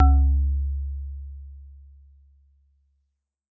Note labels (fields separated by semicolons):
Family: mallet percussion; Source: acoustic; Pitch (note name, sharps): C#2; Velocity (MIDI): 127